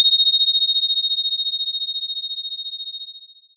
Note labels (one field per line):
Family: guitar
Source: synthesizer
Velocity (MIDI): 50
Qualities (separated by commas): bright